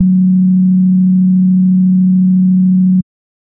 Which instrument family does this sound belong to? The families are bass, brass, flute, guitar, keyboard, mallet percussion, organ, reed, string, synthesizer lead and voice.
bass